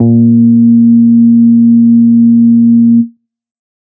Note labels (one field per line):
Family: bass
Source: synthesizer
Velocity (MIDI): 75